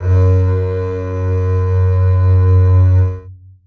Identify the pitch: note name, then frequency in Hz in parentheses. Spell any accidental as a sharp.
F#2 (92.5 Hz)